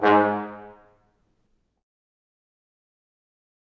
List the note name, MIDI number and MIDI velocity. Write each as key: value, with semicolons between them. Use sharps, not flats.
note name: G#2; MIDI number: 44; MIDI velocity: 75